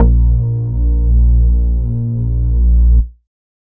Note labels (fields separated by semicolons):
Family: bass; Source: synthesizer; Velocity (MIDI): 100